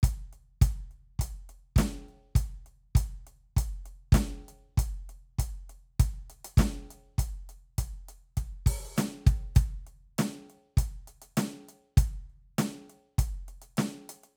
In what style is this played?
rock